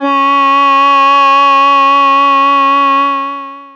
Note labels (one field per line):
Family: voice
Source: synthesizer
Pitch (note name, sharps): C#4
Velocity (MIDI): 50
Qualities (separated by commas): distorted, long release